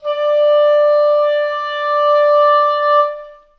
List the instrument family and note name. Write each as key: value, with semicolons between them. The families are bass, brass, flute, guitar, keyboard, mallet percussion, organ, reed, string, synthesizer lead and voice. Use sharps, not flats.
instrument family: reed; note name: D5